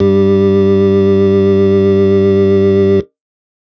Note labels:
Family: organ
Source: electronic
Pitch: G2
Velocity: 100

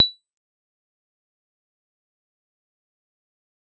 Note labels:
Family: mallet percussion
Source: electronic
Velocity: 25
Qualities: bright, fast decay, percussive

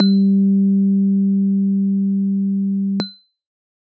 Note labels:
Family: keyboard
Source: electronic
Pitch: G3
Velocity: 25

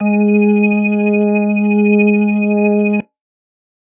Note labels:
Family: organ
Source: electronic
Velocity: 127

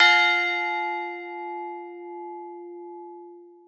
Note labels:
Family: mallet percussion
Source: acoustic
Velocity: 25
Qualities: reverb

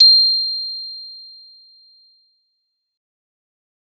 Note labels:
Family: mallet percussion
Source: acoustic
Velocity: 50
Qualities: bright

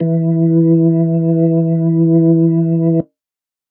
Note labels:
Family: organ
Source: electronic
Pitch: E3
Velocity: 75

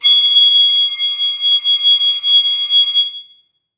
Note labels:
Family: flute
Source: acoustic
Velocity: 100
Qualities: bright, reverb

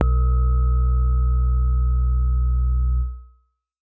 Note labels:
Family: keyboard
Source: acoustic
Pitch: B1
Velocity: 75

